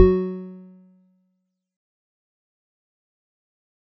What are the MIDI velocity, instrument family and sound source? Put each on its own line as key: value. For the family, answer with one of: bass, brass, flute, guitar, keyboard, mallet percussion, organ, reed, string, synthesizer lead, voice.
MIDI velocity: 127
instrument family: mallet percussion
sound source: acoustic